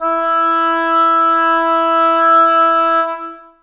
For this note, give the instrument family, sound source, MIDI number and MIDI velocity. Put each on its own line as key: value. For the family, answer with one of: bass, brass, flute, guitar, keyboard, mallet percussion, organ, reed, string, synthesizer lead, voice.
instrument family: reed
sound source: acoustic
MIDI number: 64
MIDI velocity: 127